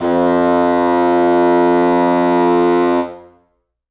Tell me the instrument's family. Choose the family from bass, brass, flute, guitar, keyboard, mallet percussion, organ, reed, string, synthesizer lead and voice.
reed